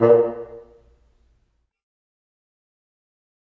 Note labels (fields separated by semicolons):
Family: reed; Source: acoustic; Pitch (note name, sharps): A#2; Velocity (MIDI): 50; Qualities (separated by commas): fast decay, percussive, reverb